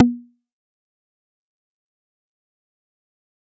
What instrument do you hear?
synthesizer bass